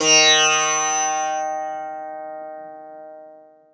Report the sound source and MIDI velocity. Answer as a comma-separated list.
acoustic, 50